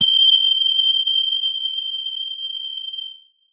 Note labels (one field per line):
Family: guitar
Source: electronic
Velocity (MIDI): 25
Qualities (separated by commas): bright